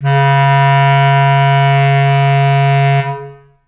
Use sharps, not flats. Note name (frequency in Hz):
C#3 (138.6 Hz)